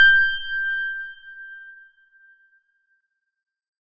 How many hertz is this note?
1568 Hz